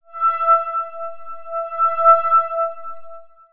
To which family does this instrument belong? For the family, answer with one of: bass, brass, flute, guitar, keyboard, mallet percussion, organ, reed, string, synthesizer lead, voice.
synthesizer lead